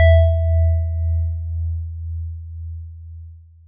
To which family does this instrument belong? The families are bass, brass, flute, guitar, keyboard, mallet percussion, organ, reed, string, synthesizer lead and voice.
mallet percussion